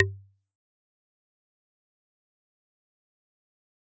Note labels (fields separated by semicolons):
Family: mallet percussion; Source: acoustic; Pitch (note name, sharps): G2; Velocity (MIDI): 75; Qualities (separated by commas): fast decay, percussive